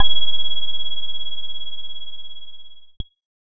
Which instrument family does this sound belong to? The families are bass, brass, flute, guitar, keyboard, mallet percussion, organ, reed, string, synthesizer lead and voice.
keyboard